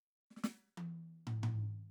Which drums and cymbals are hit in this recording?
percussion, snare, high tom and floor tom